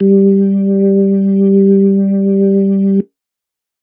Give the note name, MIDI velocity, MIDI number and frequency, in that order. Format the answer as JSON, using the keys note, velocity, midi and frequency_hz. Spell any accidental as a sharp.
{"note": "G3", "velocity": 100, "midi": 55, "frequency_hz": 196}